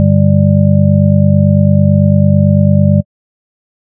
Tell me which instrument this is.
electronic organ